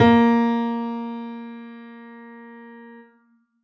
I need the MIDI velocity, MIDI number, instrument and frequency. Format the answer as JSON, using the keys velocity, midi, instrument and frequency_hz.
{"velocity": 100, "midi": 58, "instrument": "acoustic keyboard", "frequency_hz": 233.1}